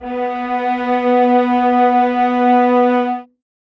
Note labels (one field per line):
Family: string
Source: acoustic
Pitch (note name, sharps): B3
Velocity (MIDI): 25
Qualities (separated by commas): reverb